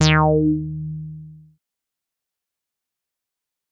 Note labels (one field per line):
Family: bass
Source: synthesizer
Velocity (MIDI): 75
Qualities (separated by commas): distorted, fast decay